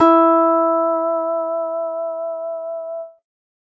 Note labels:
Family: guitar; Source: acoustic; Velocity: 75

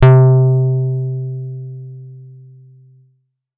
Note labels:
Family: guitar; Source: electronic; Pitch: C3; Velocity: 25

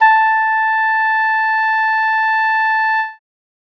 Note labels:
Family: reed; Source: acoustic; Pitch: A5; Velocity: 50

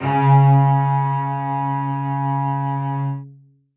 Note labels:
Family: string; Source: acoustic; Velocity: 127; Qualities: reverb

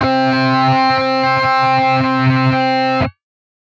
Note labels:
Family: guitar; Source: synthesizer; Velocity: 25; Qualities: bright, distorted

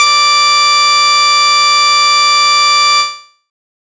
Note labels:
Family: bass; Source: synthesizer; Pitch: D6; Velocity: 50; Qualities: bright, distorted

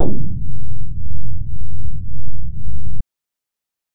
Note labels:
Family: bass; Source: synthesizer; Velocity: 25

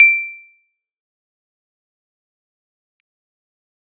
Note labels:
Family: keyboard; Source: electronic; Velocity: 127; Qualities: fast decay, percussive

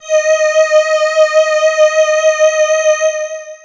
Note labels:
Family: voice; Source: synthesizer; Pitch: D#5; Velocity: 50; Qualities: bright, distorted, long release

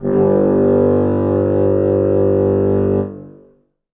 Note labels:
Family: reed; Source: acoustic; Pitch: G1; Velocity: 25; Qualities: reverb

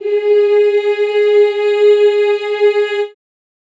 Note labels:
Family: voice; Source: acoustic; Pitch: G#4; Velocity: 100; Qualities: reverb

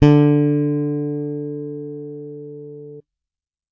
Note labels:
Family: bass; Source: electronic; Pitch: D3; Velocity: 100

